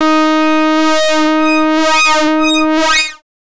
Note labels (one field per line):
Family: bass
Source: synthesizer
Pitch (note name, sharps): D#4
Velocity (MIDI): 75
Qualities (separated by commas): distorted, non-linear envelope